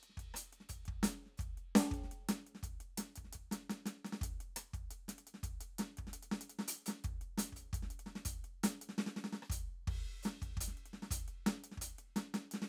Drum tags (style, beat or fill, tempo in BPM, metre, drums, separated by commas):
breakbeat, beat, 170 BPM, 4/4, crash, closed hi-hat, hi-hat pedal, snare, cross-stick, kick